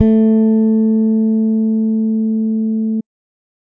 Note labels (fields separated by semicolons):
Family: bass; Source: electronic; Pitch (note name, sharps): A3; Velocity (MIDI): 50